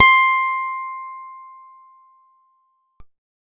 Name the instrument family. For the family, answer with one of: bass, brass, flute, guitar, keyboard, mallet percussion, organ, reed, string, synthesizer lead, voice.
guitar